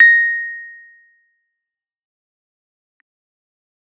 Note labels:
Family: keyboard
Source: electronic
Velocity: 50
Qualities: fast decay

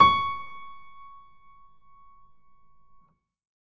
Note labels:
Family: keyboard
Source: acoustic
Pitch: C#6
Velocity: 100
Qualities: reverb

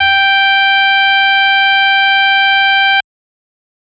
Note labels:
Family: organ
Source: electronic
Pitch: G5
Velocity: 127

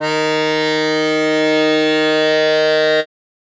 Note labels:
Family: reed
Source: acoustic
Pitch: D#3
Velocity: 100

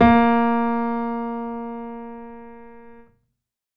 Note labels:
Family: keyboard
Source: acoustic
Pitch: A#3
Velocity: 75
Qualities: reverb

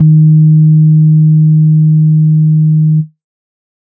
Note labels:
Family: organ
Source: electronic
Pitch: D#3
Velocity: 50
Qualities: dark

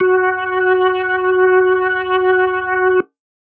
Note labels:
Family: organ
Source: electronic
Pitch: F#4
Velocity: 25

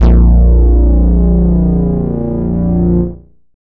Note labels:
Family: bass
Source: synthesizer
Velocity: 75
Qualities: distorted

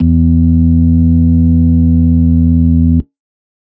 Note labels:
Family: organ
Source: electronic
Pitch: E2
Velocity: 100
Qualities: dark

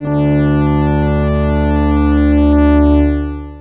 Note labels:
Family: organ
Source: electronic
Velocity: 25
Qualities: distorted, long release

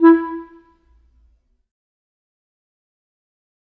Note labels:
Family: reed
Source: acoustic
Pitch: E4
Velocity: 25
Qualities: fast decay, percussive, reverb

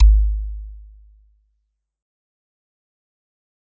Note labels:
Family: mallet percussion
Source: acoustic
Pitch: G#1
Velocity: 127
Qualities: dark, fast decay

